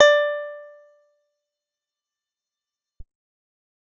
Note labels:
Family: guitar; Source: acoustic; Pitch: D5; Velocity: 100; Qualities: fast decay, percussive

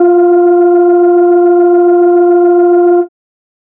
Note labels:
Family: organ; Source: electronic; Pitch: F4; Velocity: 100

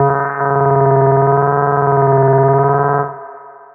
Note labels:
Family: bass; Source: synthesizer; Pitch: C#3; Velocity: 127; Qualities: long release, reverb

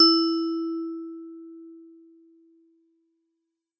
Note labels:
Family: mallet percussion; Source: acoustic; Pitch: E4; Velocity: 127

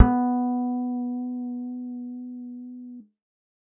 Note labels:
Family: bass; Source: synthesizer; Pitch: B3; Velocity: 100; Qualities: dark, reverb

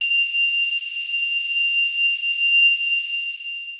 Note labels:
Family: guitar; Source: electronic; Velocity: 25; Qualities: bright, long release

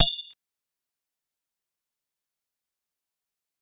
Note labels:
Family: mallet percussion; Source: synthesizer; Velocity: 50; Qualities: fast decay, multiphonic, percussive

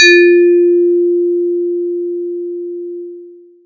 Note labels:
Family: mallet percussion; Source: electronic; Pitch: F4; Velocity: 75; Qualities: long release, multiphonic

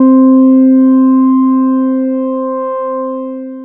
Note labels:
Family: bass; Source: synthesizer; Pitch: C4; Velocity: 75; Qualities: long release

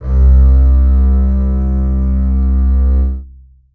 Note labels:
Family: string; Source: acoustic; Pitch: C2; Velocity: 75; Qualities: long release, reverb

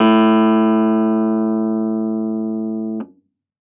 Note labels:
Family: keyboard; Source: electronic; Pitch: A2; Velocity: 50; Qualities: distorted

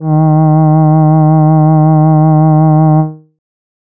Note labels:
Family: voice; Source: synthesizer; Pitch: D#3; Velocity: 50; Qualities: dark

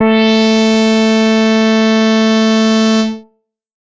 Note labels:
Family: bass; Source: synthesizer; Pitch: A3; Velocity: 100; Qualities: distorted

